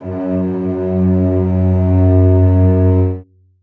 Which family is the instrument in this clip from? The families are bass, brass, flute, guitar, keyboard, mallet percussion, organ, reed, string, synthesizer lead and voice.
string